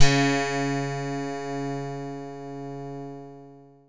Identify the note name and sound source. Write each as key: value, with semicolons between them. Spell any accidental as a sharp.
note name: C#3; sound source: synthesizer